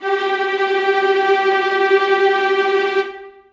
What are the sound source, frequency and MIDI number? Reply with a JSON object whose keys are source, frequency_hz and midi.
{"source": "acoustic", "frequency_hz": 392, "midi": 67}